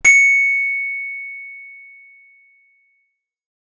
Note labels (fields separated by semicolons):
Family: guitar; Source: acoustic; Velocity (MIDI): 127; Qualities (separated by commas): bright, distorted